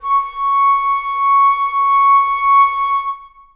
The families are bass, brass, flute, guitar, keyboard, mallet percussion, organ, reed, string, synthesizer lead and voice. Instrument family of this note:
flute